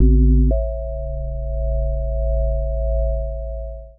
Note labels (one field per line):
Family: mallet percussion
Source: synthesizer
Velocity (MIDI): 100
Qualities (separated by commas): long release, multiphonic